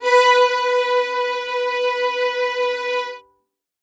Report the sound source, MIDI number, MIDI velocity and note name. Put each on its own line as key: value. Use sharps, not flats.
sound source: acoustic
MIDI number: 71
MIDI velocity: 127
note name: B4